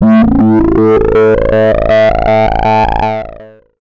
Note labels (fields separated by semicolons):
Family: bass; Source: synthesizer; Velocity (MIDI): 127; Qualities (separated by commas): distorted, long release, multiphonic, tempo-synced